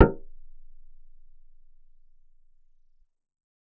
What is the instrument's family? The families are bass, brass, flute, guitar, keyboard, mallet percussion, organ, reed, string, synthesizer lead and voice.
bass